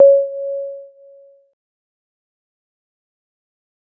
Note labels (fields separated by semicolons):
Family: keyboard; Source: electronic; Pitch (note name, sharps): C#5; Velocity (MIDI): 25; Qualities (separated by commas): dark, fast decay